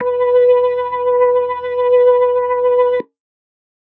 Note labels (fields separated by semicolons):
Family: organ; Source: electronic; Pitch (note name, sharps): B4; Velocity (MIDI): 100